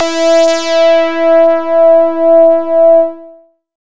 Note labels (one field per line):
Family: bass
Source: synthesizer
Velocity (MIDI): 100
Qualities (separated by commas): bright, distorted